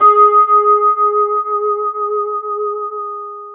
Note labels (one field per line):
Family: guitar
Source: electronic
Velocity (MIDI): 127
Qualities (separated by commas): long release, multiphonic, non-linear envelope